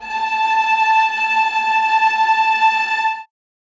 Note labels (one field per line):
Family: string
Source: acoustic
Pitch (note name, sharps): A5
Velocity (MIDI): 50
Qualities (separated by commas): bright, non-linear envelope, reverb